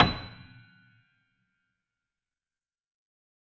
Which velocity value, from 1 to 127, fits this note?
75